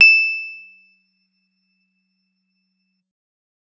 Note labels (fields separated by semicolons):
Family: guitar; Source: electronic; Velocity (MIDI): 50; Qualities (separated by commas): bright, percussive